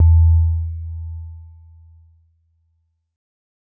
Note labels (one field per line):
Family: keyboard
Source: electronic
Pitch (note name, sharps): E2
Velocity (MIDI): 25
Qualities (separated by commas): dark